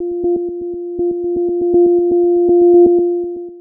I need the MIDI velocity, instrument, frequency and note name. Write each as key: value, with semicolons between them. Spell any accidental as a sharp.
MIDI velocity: 127; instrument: synthesizer lead; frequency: 349.2 Hz; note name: F4